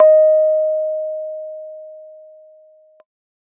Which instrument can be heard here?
electronic keyboard